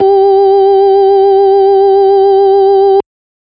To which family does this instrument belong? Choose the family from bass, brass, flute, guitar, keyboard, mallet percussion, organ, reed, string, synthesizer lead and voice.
organ